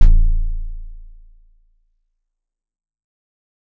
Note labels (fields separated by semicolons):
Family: keyboard; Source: acoustic; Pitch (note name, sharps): A0; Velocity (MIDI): 50; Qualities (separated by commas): fast decay